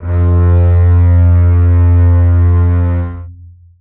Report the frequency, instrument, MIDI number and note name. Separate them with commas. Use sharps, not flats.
87.31 Hz, acoustic string instrument, 41, F2